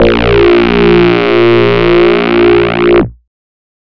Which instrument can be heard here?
synthesizer bass